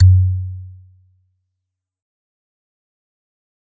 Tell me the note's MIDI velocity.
127